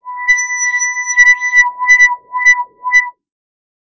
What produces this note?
synthesizer bass